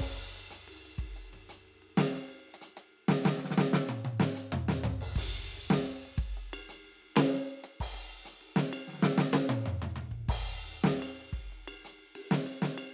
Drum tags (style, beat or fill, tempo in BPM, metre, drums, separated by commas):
rock, beat, 93 BPM, 4/4, crash, ride, ride bell, closed hi-hat, hi-hat pedal, snare, cross-stick, high tom, mid tom, floor tom, kick